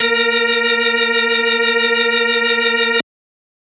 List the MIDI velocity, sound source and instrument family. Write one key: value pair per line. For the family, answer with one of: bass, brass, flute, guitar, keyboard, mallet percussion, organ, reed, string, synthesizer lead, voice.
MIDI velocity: 127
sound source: electronic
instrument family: organ